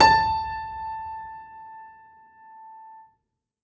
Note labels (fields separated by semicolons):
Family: keyboard; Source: acoustic; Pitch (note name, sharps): A5; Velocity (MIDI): 127; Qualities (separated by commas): reverb